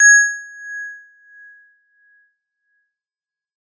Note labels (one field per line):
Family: mallet percussion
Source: acoustic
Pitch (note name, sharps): G#6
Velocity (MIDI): 127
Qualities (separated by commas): bright, non-linear envelope, percussive